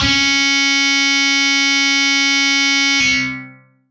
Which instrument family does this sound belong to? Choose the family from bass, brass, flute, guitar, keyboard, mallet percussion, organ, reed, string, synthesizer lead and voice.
guitar